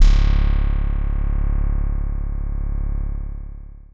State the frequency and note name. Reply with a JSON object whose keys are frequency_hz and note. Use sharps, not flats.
{"frequency_hz": 34.65, "note": "C#1"}